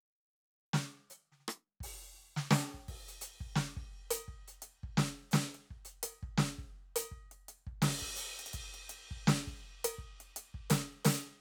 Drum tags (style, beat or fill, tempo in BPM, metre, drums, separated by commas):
New Orleans funk, beat, 84 BPM, 4/4, crash, closed hi-hat, open hi-hat, hi-hat pedal, snare, cross-stick, kick